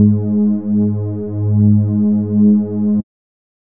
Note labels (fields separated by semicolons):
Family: bass; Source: synthesizer; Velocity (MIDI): 75; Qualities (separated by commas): dark